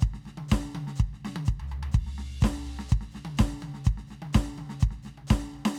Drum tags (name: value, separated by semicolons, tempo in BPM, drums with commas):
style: prog rock; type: beat; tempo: 125 BPM; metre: 4/4; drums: crash, ride, hi-hat pedal, snare, high tom, floor tom, kick